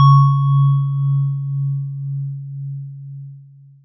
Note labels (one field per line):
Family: mallet percussion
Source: acoustic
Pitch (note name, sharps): C#3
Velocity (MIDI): 25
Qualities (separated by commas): long release